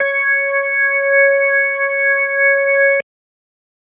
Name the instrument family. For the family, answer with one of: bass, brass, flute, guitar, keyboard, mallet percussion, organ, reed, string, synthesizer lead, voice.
organ